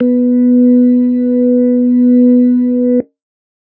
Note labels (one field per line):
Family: organ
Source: electronic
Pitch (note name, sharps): B3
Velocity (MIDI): 127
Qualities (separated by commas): dark